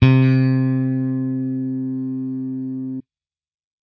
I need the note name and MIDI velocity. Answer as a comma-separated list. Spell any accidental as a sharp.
C3, 127